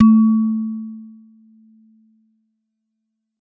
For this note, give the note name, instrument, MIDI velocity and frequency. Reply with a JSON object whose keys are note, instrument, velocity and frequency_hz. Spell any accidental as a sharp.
{"note": "A3", "instrument": "acoustic mallet percussion instrument", "velocity": 75, "frequency_hz": 220}